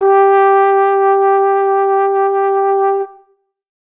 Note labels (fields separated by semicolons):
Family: brass; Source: acoustic; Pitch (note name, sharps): G4; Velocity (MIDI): 50